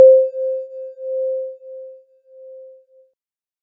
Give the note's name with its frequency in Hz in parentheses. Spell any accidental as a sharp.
C5 (523.3 Hz)